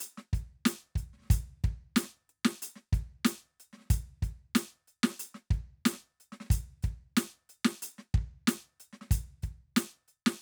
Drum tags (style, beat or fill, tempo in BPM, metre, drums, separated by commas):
funk rock, beat, 92 BPM, 4/4, closed hi-hat, snare, kick